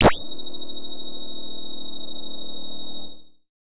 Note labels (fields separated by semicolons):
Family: bass; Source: synthesizer; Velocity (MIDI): 25; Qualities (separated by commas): distorted